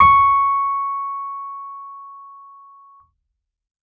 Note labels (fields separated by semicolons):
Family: keyboard; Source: electronic; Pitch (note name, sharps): C#6; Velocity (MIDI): 127